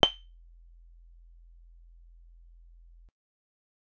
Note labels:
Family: guitar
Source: acoustic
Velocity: 25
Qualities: percussive

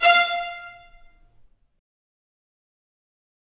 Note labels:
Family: string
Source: acoustic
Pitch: F5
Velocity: 127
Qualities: fast decay, reverb

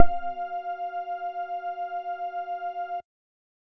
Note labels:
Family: bass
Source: synthesizer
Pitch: F5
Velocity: 50

